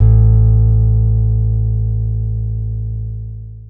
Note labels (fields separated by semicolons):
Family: guitar; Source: acoustic; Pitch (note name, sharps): A1; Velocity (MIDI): 50; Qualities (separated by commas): dark, long release